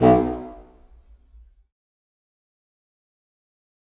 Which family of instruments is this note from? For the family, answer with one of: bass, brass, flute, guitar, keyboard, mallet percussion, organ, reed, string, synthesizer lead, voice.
reed